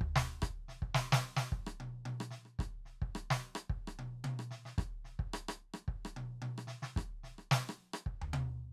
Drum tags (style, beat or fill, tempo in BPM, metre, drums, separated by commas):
Afro-Cuban rumba, beat, 110 BPM, 4/4, snare, cross-stick, high tom, floor tom, kick